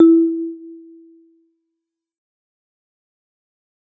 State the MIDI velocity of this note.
50